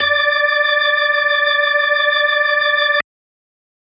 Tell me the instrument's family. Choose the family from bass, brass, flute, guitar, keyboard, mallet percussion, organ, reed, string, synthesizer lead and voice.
organ